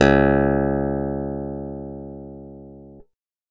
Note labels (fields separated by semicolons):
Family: keyboard; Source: electronic; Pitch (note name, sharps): C#2; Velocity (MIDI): 100